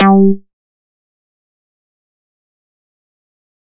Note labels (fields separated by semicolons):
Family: bass; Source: synthesizer; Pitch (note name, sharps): G3; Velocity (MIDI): 75; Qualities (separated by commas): fast decay, percussive